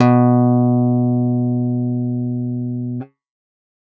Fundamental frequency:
123.5 Hz